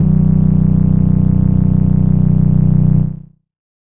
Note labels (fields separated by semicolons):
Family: synthesizer lead; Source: synthesizer; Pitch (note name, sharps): B0; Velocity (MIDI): 100; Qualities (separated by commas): distorted, multiphonic, non-linear envelope